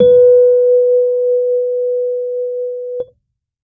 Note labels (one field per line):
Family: keyboard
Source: electronic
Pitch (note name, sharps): B4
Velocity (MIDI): 50